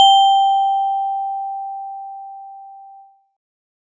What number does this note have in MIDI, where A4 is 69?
79